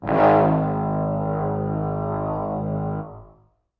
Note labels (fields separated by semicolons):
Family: brass; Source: acoustic; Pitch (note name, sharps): G#1; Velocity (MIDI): 50; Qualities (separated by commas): bright, reverb